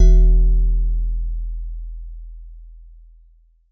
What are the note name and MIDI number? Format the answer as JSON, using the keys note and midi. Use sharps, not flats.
{"note": "E1", "midi": 28}